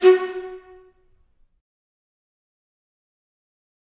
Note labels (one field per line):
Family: string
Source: acoustic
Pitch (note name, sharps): F#4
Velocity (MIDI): 127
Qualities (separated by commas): fast decay, percussive, reverb